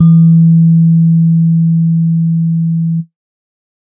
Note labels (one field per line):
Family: keyboard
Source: electronic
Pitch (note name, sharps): E3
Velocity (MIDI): 75